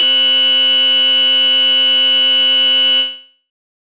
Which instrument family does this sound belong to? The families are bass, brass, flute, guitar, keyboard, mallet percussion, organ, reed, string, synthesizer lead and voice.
bass